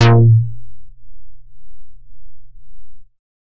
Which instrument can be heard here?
synthesizer bass